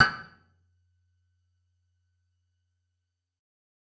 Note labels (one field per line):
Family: guitar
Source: electronic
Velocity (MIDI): 25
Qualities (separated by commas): percussive, reverb